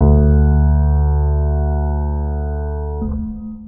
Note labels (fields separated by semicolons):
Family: organ; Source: electronic; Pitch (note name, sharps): D2; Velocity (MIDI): 25; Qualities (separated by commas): long release, reverb